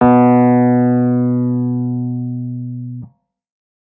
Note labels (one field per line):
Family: keyboard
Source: electronic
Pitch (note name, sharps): B2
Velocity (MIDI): 75